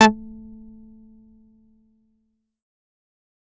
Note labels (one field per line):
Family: bass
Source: synthesizer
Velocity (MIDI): 100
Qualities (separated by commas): distorted, fast decay, percussive